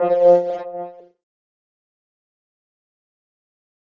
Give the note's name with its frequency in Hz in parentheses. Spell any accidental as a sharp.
F3 (174.6 Hz)